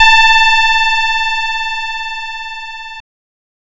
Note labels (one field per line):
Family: guitar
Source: synthesizer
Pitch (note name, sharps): A5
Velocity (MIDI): 25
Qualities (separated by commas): bright, distorted